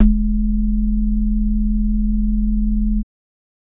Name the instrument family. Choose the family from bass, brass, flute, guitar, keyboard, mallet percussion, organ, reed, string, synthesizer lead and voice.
organ